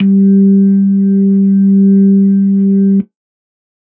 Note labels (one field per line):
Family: organ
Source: electronic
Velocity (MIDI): 75